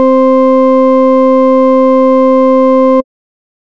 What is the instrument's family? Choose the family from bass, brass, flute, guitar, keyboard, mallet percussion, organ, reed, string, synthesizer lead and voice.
bass